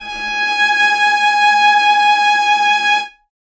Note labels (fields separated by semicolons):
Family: string; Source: acoustic; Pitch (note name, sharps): G#5; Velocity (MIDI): 50; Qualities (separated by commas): reverb